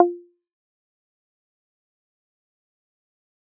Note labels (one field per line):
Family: guitar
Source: electronic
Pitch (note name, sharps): F4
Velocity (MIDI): 50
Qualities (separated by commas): fast decay, percussive